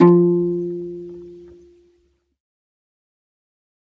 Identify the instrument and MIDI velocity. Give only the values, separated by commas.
acoustic string instrument, 25